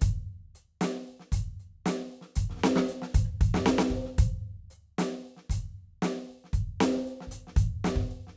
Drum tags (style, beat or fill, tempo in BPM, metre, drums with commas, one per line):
funk
beat
115 BPM
4/4
closed hi-hat, hi-hat pedal, snare, cross-stick, kick